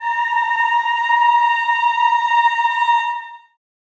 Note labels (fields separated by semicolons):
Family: voice; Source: acoustic; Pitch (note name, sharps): A#5; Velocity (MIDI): 25; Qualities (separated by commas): reverb